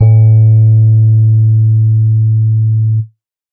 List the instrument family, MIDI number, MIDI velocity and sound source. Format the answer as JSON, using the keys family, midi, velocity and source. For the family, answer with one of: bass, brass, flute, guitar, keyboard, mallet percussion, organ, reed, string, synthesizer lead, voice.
{"family": "keyboard", "midi": 45, "velocity": 100, "source": "electronic"}